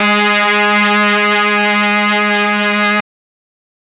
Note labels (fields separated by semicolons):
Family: brass; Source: electronic; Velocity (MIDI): 127; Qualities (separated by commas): bright, distorted